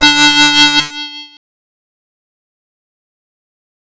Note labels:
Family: bass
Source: synthesizer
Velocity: 100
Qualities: bright, distorted, fast decay, multiphonic

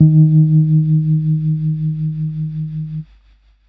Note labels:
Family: keyboard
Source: electronic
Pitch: D#3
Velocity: 25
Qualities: dark

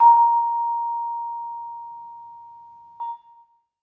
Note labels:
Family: mallet percussion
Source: acoustic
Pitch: A#5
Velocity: 75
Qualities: reverb

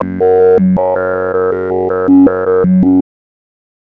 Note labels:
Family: bass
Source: synthesizer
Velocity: 100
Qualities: tempo-synced

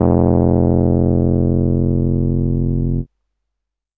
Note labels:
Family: keyboard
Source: electronic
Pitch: F1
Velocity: 100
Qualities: distorted

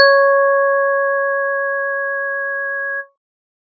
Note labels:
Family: organ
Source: electronic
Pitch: C#5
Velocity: 50

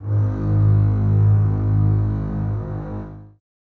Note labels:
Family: string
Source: acoustic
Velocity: 127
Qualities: reverb

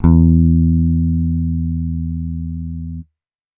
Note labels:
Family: bass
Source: electronic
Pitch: E2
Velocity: 50

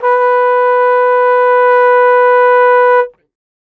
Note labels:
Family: brass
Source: acoustic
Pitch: B4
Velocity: 25

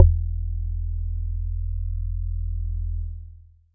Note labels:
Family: mallet percussion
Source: acoustic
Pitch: E1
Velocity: 25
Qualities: dark

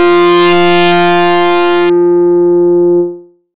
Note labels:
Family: bass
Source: synthesizer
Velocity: 127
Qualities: bright, distorted

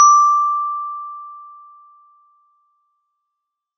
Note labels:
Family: mallet percussion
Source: acoustic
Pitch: D6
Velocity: 100

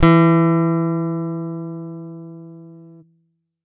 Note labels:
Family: guitar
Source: electronic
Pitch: E3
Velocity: 75

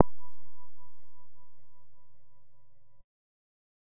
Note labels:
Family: bass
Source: synthesizer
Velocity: 25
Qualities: distorted

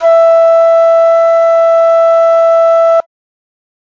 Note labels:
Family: flute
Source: acoustic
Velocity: 100

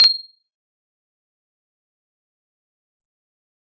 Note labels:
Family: guitar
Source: electronic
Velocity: 50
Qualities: bright, fast decay, percussive

